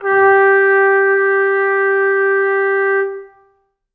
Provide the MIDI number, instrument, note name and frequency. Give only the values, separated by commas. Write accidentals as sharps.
67, acoustic brass instrument, G4, 392 Hz